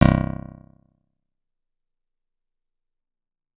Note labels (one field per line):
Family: guitar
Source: acoustic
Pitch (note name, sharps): C1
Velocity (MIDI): 127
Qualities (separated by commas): percussive